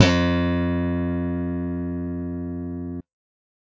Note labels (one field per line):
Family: bass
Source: electronic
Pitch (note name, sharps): F2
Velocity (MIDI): 127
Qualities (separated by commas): bright